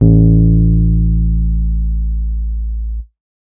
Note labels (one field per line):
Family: keyboard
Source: electronic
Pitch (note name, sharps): A1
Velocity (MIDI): 25